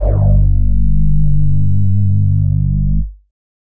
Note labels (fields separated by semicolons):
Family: voice; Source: synthesizer; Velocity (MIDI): 127